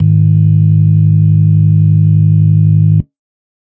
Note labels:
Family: organ; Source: electronic; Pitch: G#1; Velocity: 100; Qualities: dark

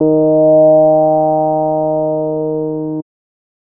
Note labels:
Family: bass; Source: synthesizer; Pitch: D#3; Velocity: 25; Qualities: distorted

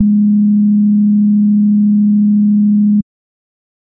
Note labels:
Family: bass; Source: synthesizer; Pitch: G#3; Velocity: 75; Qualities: dark

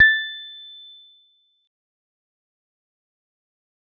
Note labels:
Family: mallet percussion; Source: acoustic; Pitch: A6; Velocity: 50; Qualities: bright, fast decay, percussive

